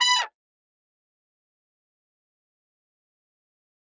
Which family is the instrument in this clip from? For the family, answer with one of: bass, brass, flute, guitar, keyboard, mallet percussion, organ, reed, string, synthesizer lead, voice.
brass